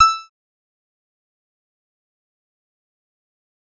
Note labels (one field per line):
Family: bass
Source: synthesizer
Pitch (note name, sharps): E6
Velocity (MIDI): 75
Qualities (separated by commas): fast decay, percussive